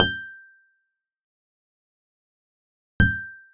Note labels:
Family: guitar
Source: acoustic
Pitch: G6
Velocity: 75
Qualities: percussive

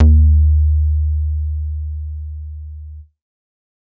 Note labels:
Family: bass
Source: synthesizer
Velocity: 50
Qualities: dark

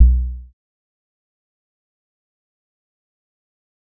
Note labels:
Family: bass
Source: synthesizer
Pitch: B1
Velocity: 25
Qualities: dark, fast decay, percussive

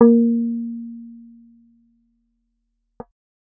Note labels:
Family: bass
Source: synthesizer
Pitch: A#3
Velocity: 75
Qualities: dark

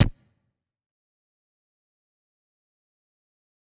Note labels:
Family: guitar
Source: electronic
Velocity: 75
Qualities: bright, distorted, fast decay, percussive

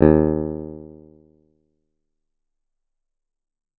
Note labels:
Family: guitar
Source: acoustic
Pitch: D#2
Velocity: 75

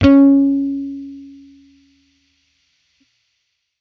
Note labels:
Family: bass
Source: electronic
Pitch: C#4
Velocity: 25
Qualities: distorted

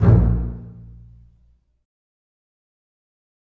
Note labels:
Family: string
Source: acoustic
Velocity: 127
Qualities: fast decay, reverb

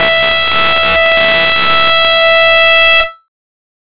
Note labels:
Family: bass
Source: synthesizer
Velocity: 127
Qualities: bright, distorted

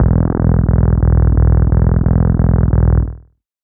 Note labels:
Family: bass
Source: synthesizer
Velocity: 75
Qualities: distorted, tempo-synced

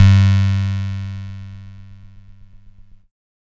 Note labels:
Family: keyboard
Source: electronic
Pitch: G2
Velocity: 25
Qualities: bright, distorted

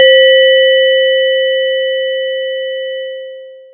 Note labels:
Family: mallet percussion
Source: acoustic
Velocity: 25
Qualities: distorted, long release

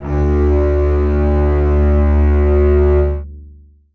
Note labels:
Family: string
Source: acoustic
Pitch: D2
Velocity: 100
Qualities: long release, reverb

